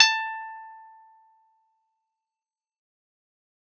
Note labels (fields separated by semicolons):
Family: guitar; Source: acoustic; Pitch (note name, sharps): A5; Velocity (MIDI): 25; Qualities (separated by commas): fast decay, reverb